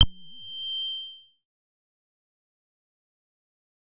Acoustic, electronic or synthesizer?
synthesizer